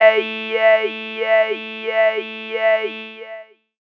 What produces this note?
synthesizer voice